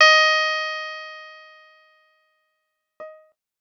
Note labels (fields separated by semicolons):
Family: guitar; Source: electronic; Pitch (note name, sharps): D#5; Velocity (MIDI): 75